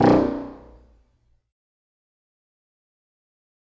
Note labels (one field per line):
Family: reed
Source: acoustic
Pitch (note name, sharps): B0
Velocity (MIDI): 75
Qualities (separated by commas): fast decay, percussive, reverb